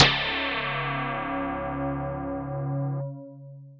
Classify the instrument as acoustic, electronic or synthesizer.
electronic